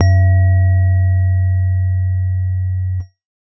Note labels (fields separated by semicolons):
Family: keyboard; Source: electronic; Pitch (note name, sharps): F#2; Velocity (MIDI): 127